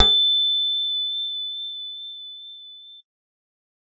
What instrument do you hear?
synthesizer bass